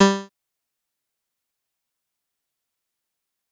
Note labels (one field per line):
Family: bass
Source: synthesizer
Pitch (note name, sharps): G3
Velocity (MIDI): 50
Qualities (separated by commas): bright, distorted, fast decay, percussive